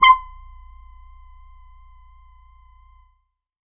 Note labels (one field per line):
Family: bass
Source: synthesizer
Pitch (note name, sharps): C6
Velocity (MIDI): 25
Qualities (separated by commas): distorted, percussive, tempo-synced